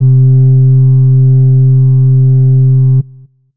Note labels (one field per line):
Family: flute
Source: acoustic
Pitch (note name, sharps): C3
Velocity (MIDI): 25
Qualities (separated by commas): dark